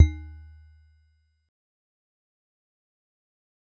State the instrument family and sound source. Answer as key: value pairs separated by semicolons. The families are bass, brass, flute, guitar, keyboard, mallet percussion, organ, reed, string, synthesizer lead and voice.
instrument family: mallet percussion; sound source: acoustic